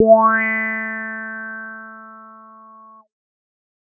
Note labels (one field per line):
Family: bass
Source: synthesizer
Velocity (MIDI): 75